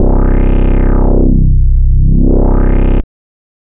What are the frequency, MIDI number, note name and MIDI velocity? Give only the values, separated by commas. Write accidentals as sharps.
32.7 Hz, 24, C1, 127